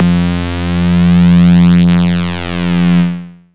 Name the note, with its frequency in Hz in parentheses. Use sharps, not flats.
F2 (87.31 Hz)